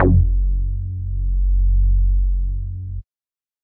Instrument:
synthesizer bass